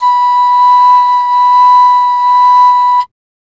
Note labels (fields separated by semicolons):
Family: flute; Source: acoustic; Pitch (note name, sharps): B5; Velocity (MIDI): 100; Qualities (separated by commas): multiphonic